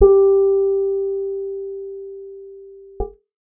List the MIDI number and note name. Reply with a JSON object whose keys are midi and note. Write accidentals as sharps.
{"midi": 67, "note": "G4"}